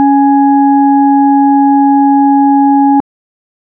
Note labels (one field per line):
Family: organ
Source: electronic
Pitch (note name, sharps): C#4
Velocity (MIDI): 50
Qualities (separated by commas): dark